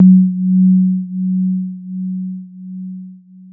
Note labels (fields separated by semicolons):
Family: keyboard; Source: electronic; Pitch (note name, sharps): F#3; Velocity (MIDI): 127; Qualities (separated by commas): dark, long release